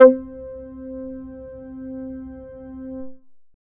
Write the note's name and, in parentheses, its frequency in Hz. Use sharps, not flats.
C4 (261.6 Hz)